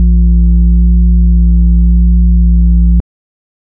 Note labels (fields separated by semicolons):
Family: organ; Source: electronic; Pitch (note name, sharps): A#1; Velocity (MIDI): 50; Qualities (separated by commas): dark